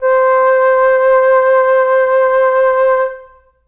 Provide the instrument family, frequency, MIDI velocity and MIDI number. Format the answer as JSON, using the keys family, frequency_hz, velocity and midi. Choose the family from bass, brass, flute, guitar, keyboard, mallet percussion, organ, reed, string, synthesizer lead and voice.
{"family": "flute", "frequency_hz": 523.3, "velocity": 75, "midi": 72}